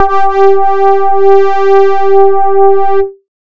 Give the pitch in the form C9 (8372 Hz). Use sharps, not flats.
G4 (392 Hz)